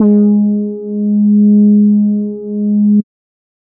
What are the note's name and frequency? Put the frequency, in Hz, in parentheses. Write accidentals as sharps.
G#3 (207.7 Hz)